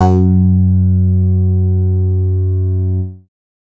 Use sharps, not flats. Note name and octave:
F#2